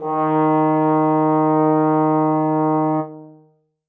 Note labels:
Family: brass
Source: acoustic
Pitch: D#3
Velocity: 75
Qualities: reverb

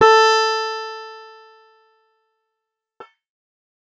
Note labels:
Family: guitar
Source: acoustic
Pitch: A4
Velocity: 75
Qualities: bright, distorted, fast decay

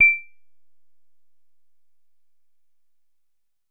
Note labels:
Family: guitar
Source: synthesizer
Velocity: 50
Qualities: percussive

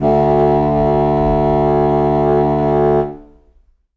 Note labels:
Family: reed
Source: acoustic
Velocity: 25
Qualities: reverb

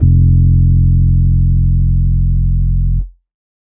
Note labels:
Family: keyboard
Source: electronic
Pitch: F1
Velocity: 50

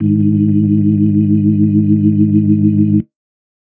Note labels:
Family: organ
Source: electronic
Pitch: G#1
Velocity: 127

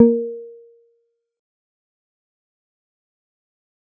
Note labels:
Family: guitar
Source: synthesizer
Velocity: 25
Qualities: dark, fast decay, percussive

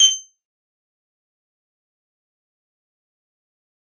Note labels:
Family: guitar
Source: synthesizer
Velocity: 127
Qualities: bright, fast decay, percussive

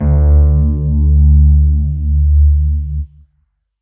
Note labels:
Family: keyboard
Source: electronic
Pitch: D2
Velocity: 75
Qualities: distorted

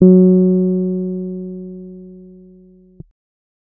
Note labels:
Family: keyboard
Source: electronic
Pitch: F#3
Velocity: 50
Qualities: dark

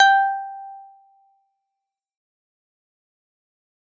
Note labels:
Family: keyboard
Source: electronic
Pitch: G5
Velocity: 100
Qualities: fast decay, percussive

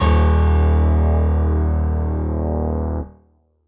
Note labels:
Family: keyboard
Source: electronic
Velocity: 127

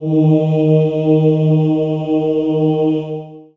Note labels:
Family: voice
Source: acoustic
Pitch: D#3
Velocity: 50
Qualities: dark, long release, reverb

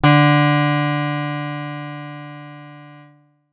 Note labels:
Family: guitar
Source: acoustic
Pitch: D3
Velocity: 75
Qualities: bright, distorted

